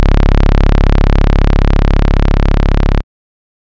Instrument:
synthesizer bass